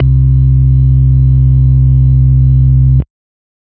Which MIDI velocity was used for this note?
75